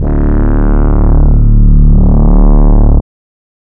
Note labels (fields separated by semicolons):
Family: reed; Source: synthesizer; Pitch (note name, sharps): D1; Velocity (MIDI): 75; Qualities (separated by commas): distorted, non-linear envelope